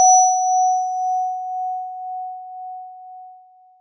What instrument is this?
acoustic mallet percussion instrument